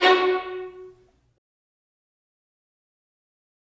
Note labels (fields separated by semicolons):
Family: string; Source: acoustic; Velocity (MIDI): 75; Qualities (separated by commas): fast decay, reverb